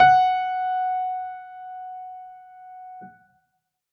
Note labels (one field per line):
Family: keyboard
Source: acoustic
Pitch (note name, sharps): F#5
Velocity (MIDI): 100